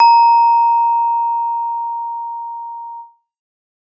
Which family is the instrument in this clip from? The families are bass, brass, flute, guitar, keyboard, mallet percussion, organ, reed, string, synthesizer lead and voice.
mallet percussion